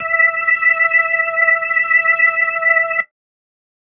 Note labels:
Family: organ; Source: electronic; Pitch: E5; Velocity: 100

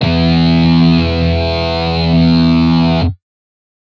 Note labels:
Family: guitar; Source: electronic; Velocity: 75; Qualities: bright, distorted

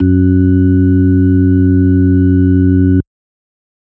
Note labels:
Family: organ; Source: electronic; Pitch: F#2; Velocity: 127; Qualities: dark

